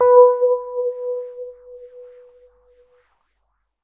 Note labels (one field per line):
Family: keyboard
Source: electronic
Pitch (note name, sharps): B4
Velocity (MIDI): 50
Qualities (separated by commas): non-linear envelope